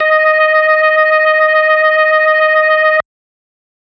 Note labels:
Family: organ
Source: electronic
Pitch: D#5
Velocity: 75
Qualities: distorted

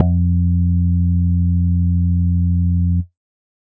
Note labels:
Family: organ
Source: electronic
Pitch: F2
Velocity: 50

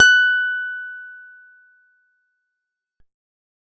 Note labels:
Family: guitar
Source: acoustic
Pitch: F#6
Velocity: 127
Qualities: fast decay

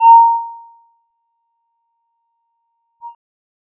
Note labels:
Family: bass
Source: synthesizer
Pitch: A#5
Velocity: 50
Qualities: percussive

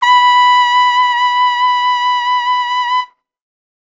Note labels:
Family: brass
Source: acoustic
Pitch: B5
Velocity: 127

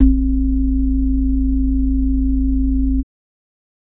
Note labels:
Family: organ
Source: electronic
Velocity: 50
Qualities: multiphonic

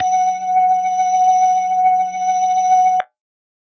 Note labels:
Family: organ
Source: electronic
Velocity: 127

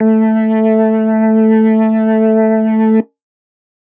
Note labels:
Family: organ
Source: electronic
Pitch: A3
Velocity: 75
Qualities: distorted

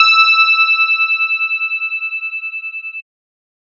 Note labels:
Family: bass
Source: synthesizer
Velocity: 50

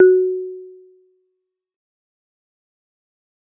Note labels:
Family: mallet percussion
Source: acoustic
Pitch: F#4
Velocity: 100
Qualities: dark, fast decay, percussive, reverb

